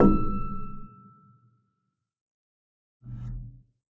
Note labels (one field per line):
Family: keyboard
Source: acoustic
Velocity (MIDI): 25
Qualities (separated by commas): dark, reverb